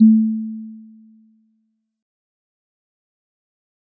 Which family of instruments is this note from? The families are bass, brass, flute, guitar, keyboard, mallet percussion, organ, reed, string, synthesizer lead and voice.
mallet percussion